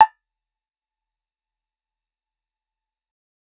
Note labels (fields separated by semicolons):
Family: bass; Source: synthesizer; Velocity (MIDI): 50; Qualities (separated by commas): fast decay, percussive